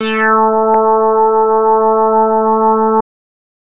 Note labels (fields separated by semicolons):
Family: bass; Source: synthesizer; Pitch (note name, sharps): A3; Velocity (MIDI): 127; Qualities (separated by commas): distorted